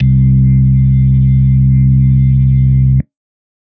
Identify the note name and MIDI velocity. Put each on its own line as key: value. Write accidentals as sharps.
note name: C2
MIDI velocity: 25